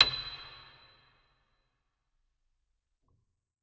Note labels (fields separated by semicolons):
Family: organ; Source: electronic; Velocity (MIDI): 127; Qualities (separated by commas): percussive, reverb